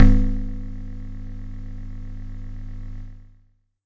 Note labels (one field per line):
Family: mallet percussion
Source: acoustic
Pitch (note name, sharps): A0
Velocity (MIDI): 127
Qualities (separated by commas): distorted